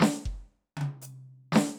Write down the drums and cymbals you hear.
hi-hat pedal, snare, high tom and kick